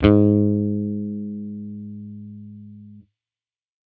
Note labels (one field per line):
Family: bass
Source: electronic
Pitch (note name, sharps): G#2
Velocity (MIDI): 100